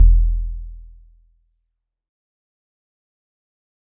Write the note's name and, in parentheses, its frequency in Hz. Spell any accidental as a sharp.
E1 (41.2 Hz)